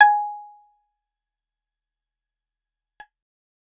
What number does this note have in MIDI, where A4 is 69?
80